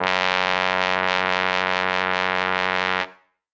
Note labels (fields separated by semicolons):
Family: brass; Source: acoustic; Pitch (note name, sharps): F#2; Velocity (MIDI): 127; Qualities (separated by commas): bright